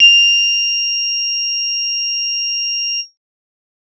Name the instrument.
synthesizer bass